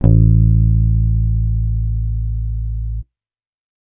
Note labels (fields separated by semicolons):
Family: bass; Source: electronic; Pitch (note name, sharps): A1; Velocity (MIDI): 50